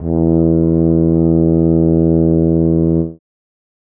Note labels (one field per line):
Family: brass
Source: acoustic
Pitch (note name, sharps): E2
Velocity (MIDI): 25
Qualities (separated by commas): dark